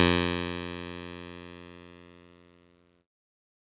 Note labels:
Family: keyboard; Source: electronic; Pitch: F2; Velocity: 127; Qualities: bright, distorted

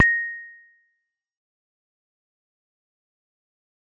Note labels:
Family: mallet percussion; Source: acoustic; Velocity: 127; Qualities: fast decay, percussive

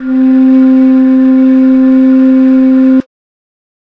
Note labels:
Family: flute; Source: acoustic; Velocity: 25

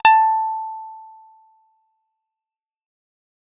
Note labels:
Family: bass; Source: synthesizer; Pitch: A5; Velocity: 50; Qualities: fast decay

